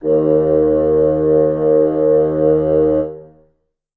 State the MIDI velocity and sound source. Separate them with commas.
50, acoustic